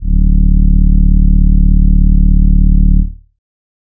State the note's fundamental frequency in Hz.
36.71 Hz